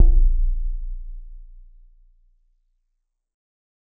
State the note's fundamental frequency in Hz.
29.14 Hz